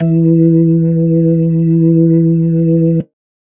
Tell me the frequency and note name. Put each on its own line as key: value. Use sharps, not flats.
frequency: 164.8 Hz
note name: E3